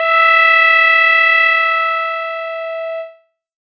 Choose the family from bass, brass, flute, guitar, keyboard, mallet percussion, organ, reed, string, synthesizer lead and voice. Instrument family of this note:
keyboard